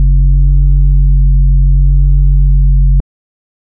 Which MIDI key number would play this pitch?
30